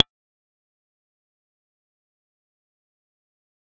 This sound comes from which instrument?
synthesizer bass